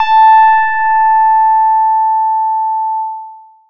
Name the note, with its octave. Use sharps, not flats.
A5